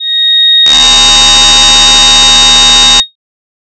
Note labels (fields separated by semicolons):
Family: voice; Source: synthesizer; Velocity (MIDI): 100; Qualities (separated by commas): bright